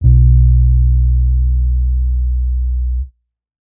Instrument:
electronic bass